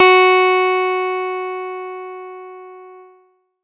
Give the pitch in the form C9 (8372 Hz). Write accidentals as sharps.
F#4 (370 Hz)